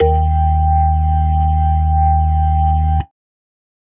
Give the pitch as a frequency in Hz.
77.78 Hz